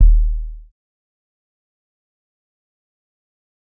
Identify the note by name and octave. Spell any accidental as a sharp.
D#1